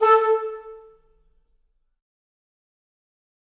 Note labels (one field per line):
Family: reed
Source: acoustic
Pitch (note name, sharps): A4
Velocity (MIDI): 25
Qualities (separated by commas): fast decay, reverb